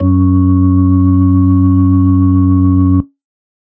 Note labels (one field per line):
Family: organ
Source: electronic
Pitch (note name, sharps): F#2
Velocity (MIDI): 100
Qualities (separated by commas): dark